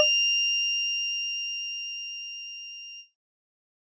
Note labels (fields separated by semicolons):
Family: organ; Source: electronic; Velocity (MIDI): 100; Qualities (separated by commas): bright